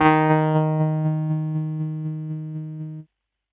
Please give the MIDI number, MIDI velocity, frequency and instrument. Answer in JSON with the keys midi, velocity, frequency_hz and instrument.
{"midi": 51, "velocity": 100, "frequency_hz": 155.6, "instrument": "electronic keyboard"}